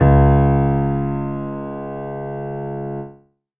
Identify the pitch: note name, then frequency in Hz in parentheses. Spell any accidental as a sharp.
C#2 (69.3 Hz)